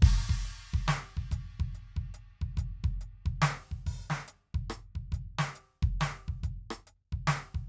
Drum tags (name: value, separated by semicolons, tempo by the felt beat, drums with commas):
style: rock; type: beat; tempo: 46.7 dotted-quarter beats per minute (140 eighth notes per minute); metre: 6/8; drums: crash, closed hi-hat, open hi-hat, hi-hat pedal, snare, cross-stick, kick